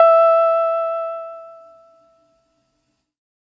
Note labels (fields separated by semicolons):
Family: keyboard; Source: electronic; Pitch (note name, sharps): E5; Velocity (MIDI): 25